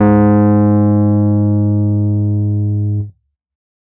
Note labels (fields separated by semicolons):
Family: keyboard; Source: electronic; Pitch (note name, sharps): G#2; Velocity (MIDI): 100; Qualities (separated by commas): distorted